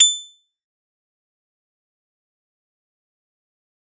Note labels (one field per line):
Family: mallet percussion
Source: acoustic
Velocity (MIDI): 50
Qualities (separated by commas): bright, fast decay, percussive